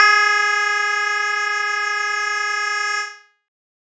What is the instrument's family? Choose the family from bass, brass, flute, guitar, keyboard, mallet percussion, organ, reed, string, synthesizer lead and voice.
keyboard